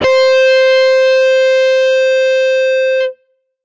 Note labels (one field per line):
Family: guitar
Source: electronic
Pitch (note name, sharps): C5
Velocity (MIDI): 75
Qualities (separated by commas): bright, distorted